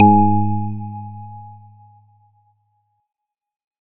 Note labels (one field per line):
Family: organ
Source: electronic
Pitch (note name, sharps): G#2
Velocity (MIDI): 100